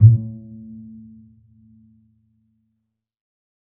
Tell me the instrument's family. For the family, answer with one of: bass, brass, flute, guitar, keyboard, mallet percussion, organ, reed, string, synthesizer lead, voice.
string